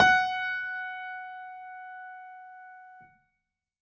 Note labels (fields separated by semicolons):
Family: keyboard; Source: acoustic; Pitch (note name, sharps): F#5; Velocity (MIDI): 127